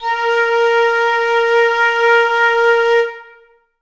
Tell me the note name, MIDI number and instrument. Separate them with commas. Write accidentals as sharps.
A#4, 70, acoustic flute